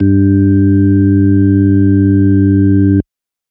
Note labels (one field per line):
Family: organ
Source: electronic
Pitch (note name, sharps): G2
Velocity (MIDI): 127